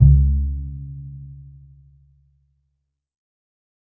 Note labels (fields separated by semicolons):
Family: string; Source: acoustic; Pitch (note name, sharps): C#2; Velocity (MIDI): 25; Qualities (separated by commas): dark, reverb